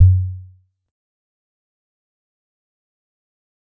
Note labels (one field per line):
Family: mallet percussion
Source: acoustic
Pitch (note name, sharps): F#2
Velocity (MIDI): 25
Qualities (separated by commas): dark, fast decay, percussive